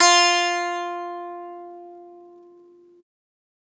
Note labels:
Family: guitar; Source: acoustic; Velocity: 25; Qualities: bright, multiphonic, reverb

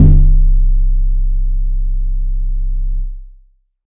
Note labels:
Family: mallet percussion; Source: acoustic; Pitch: C1; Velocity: 127

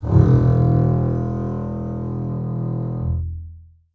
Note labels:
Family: string; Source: acoustic; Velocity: 127; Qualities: long release, reverb

